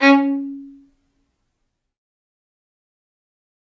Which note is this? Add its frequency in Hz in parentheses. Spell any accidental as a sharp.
C#4 (277.2 Hz)